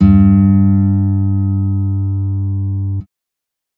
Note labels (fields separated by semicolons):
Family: guitar; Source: electronic; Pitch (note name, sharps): G2; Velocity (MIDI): 100